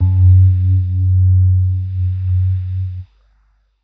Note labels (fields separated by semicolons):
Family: keyboard; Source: electronic; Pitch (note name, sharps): F#2; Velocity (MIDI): 25; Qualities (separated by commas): dark